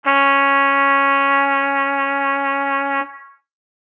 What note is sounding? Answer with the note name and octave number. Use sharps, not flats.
C#4